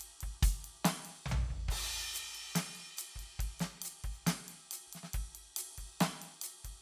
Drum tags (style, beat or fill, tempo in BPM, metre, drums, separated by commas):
half-time rock, beat, 140 BPM, 4/4, crash, ride, closed hi-hat, hi-hat pedal, snare, floor tom, kick